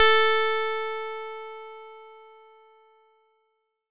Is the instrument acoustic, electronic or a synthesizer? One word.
synthesizer